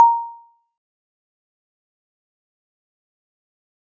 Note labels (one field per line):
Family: mallet percussion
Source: acoustic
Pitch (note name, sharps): A#5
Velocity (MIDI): 50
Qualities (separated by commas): fast decay, percussive